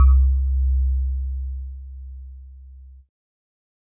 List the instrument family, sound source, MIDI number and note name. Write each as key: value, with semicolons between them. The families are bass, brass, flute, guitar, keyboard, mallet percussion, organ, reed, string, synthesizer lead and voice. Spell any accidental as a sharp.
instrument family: keyboard; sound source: electronic; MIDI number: 36; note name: C2